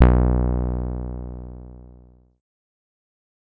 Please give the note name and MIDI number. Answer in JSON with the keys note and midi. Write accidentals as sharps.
{"note": "B1", "midi": 35}